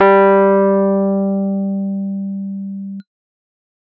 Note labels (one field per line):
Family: keyboard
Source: electronic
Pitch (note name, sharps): G3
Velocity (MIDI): 100